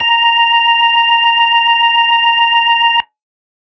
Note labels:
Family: organ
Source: electronic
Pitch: A#5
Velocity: 75

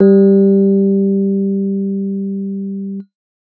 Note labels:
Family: keyboard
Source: electronic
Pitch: G3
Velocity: 50

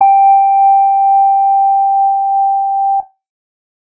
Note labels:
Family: guitar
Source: electronic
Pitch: G5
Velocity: 50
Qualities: reverb

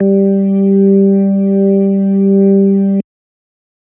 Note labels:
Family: organ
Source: electronic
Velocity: 127

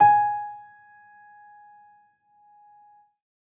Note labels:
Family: keyboard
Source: acoustic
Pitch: G#5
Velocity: 75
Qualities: percussive

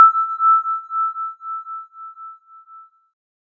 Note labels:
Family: keyboard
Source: synthesizer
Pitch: E6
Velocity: 127

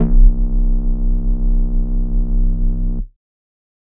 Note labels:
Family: flute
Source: synthesizer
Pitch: C1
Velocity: 100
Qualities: distorted

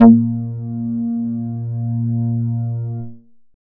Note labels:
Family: bass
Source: synthesizer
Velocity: 50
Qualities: distorted

